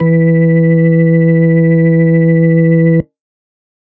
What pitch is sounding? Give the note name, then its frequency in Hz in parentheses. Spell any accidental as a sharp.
E3 (164.8 Hz)